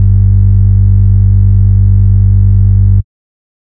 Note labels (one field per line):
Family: bass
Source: synthesizer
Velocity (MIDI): 25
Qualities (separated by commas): dark, distorted